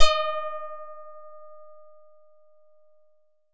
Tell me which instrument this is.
synthesizer guitar